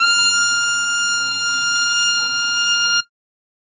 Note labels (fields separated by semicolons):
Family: string; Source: acoustic; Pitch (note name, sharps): F6; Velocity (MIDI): 50